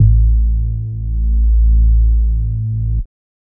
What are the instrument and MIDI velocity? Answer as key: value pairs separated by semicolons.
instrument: synthesizer bass; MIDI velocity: 25